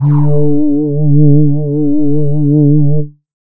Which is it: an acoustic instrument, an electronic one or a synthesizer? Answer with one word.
synthesizer